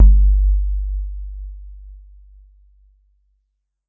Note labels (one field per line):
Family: mallet percussion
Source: acoustic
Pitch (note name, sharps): G1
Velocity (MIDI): 50